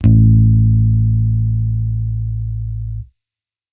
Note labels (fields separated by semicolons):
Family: bass; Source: electronic; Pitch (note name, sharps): A1; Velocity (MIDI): 25